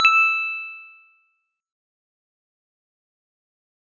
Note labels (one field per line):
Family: mallet percussion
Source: acoustic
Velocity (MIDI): 127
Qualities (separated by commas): fast decay, multiphonic